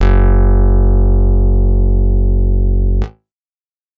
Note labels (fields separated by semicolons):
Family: guitar; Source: acoustic; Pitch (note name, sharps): F#1; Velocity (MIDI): 75